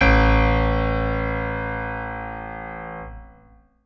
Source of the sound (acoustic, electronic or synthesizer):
electronic